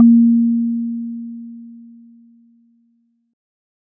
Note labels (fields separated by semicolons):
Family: mallet percussion; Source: acoustic; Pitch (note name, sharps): A#3; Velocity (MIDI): 25